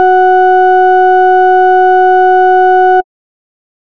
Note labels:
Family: bass; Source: synthesizer; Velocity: 75; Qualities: distorted

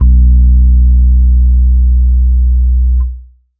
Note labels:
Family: keyboard; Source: electronic; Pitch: B1; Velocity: 25; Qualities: dark

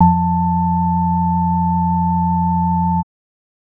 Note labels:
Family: organ; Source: electronic; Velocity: 25; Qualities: multiphonic

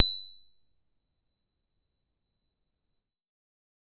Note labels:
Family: keyboard; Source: electronic; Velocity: 75; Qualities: percussive, reverb

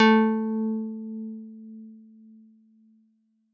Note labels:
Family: keyboard; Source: electronic; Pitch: A3; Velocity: 100

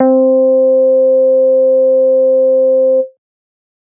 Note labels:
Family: bass; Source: synthesizer; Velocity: 50

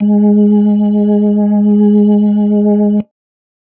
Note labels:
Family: organ; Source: electronic; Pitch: G#3; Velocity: 127; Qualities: dark

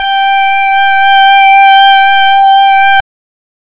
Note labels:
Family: reed; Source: synthesizer; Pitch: G5; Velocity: 100; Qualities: distorted, non-linear envelope

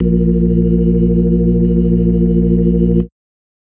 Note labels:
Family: organ; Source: electronic; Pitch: A#1; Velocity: 25

